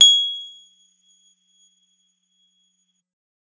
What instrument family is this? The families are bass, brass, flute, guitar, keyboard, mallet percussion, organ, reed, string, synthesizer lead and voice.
guitar